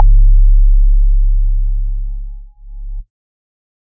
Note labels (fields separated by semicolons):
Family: organ; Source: electronic; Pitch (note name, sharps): C#1; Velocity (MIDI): 75; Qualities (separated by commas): dark